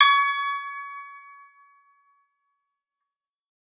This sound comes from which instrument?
acoustic guitar